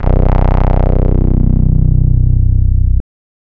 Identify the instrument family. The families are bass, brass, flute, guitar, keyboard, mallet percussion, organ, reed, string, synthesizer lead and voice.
bass